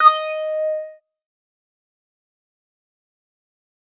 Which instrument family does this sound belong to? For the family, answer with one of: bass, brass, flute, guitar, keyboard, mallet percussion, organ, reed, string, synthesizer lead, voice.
bass